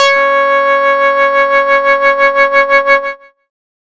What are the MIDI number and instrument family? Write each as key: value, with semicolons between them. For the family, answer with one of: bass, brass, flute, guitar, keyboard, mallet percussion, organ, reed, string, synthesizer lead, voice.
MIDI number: 73; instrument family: bass